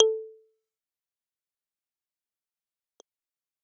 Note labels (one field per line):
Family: keyboard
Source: electronic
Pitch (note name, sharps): A4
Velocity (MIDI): 50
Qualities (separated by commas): fast decay, percussive